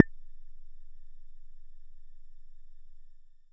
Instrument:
synthesizer bass